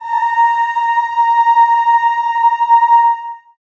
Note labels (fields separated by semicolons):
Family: voice; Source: acoustic; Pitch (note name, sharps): A#5; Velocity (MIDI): 50; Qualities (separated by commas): reverb